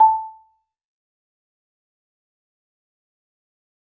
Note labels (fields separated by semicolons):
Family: mallet percussion; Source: acoustic; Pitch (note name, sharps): A5; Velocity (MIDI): 75; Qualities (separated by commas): fast decay, percussive, reverb